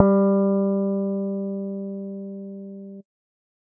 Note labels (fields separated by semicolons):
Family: bass; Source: synthesizer; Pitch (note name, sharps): G3; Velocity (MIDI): 25